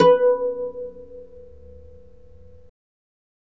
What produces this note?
acoustic guitar